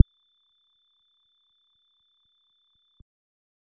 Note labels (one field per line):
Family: bass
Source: synthesizer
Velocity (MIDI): 127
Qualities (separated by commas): dark, percussive